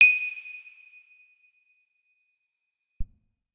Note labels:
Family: guitar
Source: electronic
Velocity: 75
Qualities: bright, percussive, reverb

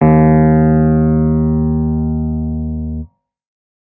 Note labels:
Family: keyboard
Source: electronic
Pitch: D#2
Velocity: 100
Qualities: distorted

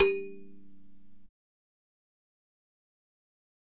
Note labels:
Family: mallet percussion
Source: acoustic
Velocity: 50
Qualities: fast decay, reverb

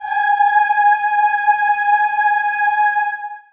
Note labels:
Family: voice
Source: acoustic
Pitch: G#5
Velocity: 50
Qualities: reverb

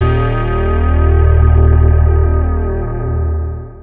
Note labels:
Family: guitar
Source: electronic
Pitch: D#1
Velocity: 50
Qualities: long release, multiphonic, non-linear envelope

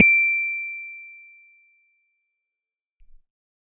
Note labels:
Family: keyboard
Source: electronic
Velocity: 100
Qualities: fast decay

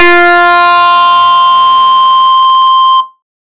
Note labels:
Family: bass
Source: synthesizer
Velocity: 100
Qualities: bright, distorted

